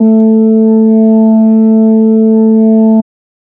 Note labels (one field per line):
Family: organ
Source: electronic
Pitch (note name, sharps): A3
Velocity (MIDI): 25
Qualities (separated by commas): dark